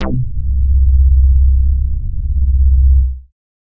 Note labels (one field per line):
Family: bass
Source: synthesizer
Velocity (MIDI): 75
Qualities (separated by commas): distorted